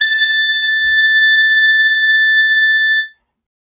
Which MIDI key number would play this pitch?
93